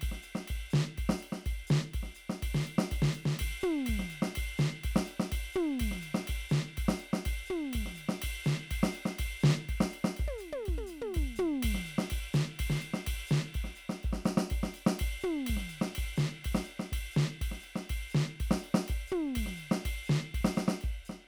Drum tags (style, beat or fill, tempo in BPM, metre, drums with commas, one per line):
calypso
beat
124 BPM
4/4
ride, ride bell, closed hi-hat, hi-hat pedal, snare, high tom, mid tom, floor tom, kick